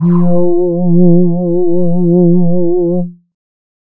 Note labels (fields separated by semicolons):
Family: voice; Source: synthesizer; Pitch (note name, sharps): F3; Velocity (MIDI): 127